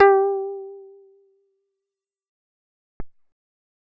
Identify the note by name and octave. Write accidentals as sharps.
G4